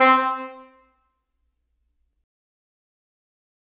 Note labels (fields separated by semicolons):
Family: reed; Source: acoustic; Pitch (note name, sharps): C4; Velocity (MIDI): 127; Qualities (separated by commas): fast decay, percussive, reverb